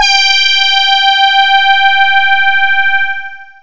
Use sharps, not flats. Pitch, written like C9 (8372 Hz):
G5 (784 Hz)